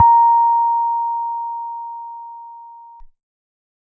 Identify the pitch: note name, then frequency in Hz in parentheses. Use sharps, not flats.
A#5 (932.3 Hz)